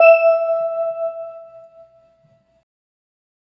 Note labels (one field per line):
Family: organ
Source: electronic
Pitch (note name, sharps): E5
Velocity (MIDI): 127